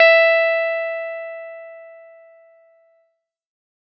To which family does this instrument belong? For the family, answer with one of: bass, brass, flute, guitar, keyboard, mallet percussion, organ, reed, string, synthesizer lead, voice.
keyboard